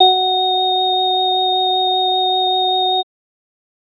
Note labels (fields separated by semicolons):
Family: organ; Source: electronic; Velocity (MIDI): 50; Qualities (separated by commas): multiphonic